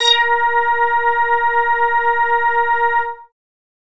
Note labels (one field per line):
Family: bass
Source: synthesizer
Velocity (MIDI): 50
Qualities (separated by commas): distorted